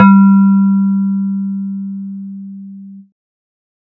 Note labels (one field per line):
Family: bass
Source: synthesizer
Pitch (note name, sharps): G3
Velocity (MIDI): 25